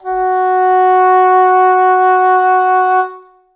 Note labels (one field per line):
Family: reed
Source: acoustic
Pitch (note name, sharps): F#4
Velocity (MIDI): 25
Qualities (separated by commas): reverb